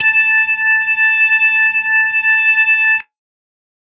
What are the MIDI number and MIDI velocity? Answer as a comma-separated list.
81, 100